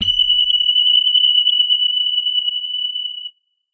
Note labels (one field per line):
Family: guitar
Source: electronic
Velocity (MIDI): 100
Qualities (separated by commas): bright